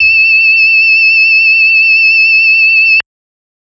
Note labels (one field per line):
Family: organ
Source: electronic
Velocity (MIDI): 25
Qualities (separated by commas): multiphonic